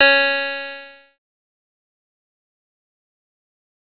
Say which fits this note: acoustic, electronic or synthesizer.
synthesizer